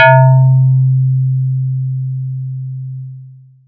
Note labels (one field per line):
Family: mallet percussion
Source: electronic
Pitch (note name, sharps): C3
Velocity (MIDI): 100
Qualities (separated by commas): long release, multiphonic